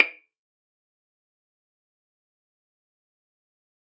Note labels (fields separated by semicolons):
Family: string; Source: acoustic; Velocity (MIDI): 75; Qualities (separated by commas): fast decay, percussive, reverb